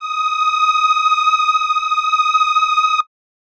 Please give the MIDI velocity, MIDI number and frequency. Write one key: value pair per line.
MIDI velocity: 100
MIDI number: 87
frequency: 1245 Hz